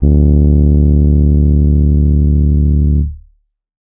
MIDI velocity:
100